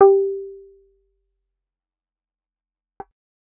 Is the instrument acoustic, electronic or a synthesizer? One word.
synthesizer